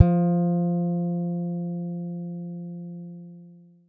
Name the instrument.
acoustic guitar